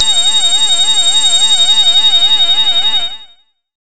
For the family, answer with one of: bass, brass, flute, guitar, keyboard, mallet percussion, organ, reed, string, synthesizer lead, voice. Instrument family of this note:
bass